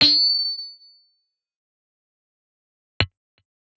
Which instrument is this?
electronic guitar